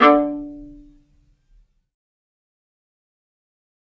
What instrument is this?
acoustic string instrument